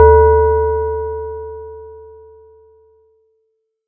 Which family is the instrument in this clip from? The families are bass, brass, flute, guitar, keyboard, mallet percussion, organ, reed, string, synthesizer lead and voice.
mallet percussion